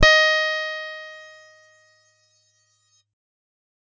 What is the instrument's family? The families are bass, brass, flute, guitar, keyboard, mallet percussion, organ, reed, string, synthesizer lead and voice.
guitar